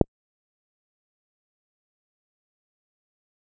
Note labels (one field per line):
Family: guitar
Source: electronic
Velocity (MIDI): 75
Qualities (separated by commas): fast decay, percussive